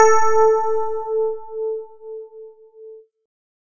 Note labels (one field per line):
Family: keyboard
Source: electronic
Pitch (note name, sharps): A4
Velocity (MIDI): 127